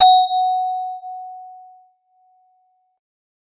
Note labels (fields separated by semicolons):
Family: mallet percussion; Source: acoustic; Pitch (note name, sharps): F#5; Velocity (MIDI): 50; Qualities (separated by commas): non-linear envelope